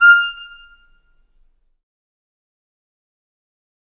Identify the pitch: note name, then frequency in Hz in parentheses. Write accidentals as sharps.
F6 (1397 Hz)